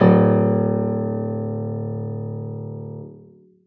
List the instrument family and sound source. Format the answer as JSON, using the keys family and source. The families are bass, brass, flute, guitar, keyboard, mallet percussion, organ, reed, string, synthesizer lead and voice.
{"family": "keyboard", "source": "acoustic"}